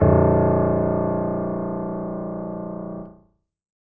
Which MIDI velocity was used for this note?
50